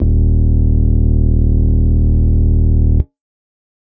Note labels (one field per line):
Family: organ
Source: electronic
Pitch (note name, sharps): D#1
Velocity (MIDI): 127